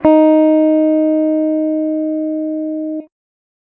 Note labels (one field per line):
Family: guitar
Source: electronic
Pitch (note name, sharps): D#4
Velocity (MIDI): 50